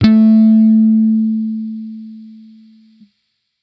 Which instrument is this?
electronic bass